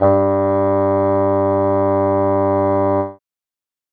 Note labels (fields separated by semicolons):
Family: reed; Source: acoustic; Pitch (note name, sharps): G2; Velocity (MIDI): 50